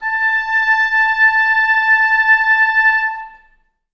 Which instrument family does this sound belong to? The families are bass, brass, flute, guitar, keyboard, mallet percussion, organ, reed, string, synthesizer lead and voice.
reed